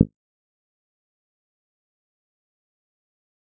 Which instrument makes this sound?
electronic guitar